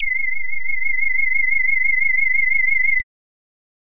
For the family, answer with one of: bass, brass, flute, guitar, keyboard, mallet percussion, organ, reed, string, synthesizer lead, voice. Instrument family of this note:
voice